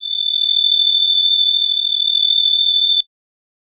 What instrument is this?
acoustic reed instrument